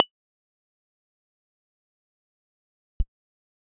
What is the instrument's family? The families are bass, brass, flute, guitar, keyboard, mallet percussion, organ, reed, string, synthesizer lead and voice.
keyboard